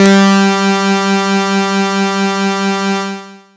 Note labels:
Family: bass; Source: synthesizer; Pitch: G3; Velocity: 75; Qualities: bright, distorted, long release

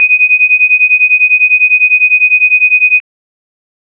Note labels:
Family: organ; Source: electronic; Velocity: 100; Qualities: bright

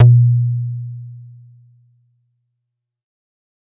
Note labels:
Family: bass; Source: synthesizer; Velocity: 100

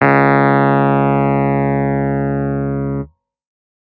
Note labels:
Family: keyboard; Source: electronic; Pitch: C#2; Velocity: 127; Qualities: distorted

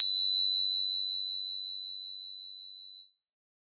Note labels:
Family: mallet percussion; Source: acoustic; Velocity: 127; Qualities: bright

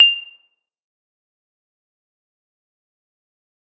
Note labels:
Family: mallet percussion; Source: acoustic; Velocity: 100; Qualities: bright, fast decay, percussive, reverb

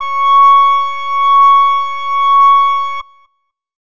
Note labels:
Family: flute; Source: acoustic; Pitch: C#6; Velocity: 127

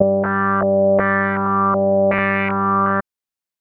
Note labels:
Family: bass; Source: synthesizer; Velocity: 50; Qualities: tempo-synced

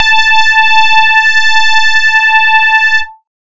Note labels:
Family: bass; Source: synthesizer; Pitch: A5; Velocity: 127; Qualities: bright, distorted

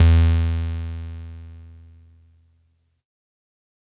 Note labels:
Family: keyboard; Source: electronic; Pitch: E2; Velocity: 127; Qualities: bright, distorted

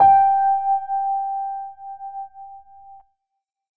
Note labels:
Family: keyboard; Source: electronic; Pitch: G5; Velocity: 50

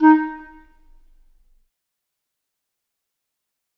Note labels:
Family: reed; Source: acoustic; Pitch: D#4; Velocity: 25; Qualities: fast decay, percussive, reverb

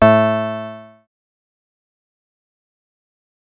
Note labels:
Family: bass; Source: synthesizer; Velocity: 25; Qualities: bright, distorted, fast decay

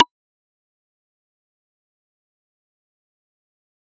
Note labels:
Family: mallet percussion; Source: electronic; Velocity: 100; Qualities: fast decay, percussive

